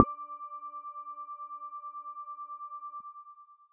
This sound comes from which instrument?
electronic mallet percussion instrument